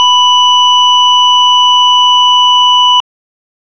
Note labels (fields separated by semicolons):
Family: organ; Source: electronic; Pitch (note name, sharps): B5; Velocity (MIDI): 100